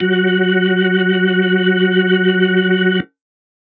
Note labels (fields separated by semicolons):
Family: organ; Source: electronic; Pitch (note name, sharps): F#3; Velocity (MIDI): 127; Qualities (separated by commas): reverb